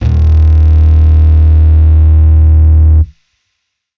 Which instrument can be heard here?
electronic bass